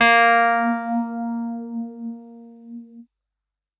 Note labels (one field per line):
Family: keyboard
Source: electronic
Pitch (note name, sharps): A#3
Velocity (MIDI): 127